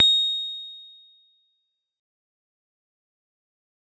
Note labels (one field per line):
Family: keyboard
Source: electronic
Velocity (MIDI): 25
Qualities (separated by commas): bright, fast decay